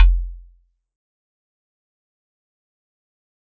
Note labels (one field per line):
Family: mallet percussion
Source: acoustic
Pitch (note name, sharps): F1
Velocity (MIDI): 50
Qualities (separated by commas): fast decay, percussive